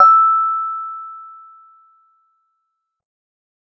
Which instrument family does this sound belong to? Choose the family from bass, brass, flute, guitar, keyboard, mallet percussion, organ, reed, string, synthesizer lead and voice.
keyboard